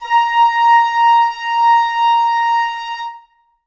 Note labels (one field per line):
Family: reed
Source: acoustic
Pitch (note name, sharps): A#5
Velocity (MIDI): 100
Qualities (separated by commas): reverb